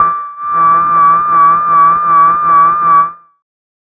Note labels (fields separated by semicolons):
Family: bass; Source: synthesizer; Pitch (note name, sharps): D6; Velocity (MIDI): 25; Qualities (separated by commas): tempo-synced